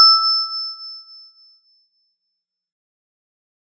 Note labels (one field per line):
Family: mallet percussion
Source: acoustic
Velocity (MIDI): 50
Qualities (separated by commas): fast decay